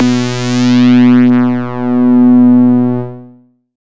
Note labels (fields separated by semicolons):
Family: bass; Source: synthesizer; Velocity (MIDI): 100; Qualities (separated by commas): bright, distorted